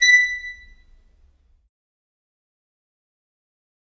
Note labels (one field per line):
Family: reed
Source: acoustic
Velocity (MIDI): 50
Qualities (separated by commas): fast decay, percussive, reverb